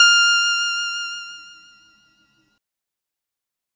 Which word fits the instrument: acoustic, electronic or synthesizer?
synthesizer